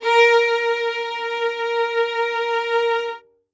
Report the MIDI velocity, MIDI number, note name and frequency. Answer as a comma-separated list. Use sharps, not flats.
127, 70, A#4, 466.2 Hz